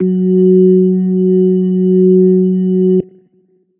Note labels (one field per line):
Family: organ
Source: electronic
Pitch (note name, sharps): F#3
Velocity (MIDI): 127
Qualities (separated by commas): dark